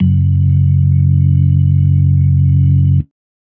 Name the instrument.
electronic organ